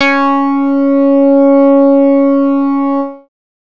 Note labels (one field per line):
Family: bass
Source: synthesizer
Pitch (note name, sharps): C#4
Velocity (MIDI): 50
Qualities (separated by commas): distorted